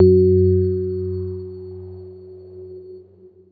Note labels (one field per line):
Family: keyboard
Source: electronic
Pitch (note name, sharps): F#2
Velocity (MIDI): 75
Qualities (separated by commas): dark